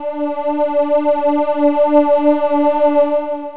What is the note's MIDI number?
62